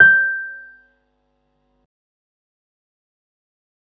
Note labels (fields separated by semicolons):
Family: keyboard; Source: electronic; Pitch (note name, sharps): G6; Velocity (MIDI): 25; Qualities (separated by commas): fast decay, percussive